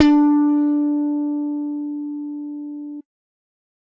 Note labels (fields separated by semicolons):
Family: bass; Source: electronic; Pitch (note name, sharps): D4; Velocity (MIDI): 127; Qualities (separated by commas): bright